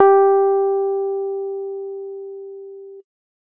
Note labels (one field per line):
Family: keyboard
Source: electronic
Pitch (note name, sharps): G4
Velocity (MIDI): 100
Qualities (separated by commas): dark